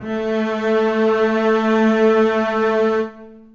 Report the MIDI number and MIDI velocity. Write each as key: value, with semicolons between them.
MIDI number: 57; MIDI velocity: 75